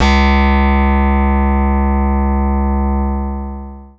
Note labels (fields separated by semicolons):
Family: keyboard; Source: electronic; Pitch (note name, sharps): C#2; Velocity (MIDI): 100; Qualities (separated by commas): bright, long release